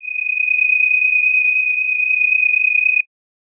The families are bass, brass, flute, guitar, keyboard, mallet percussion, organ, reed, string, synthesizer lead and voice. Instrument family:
reed